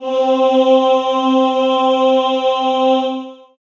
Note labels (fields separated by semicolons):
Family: voice; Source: acoustic; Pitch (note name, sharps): C4; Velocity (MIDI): 127; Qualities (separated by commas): long release, reverb